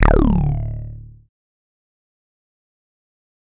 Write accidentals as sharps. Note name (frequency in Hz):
D1 (36.71 Hz)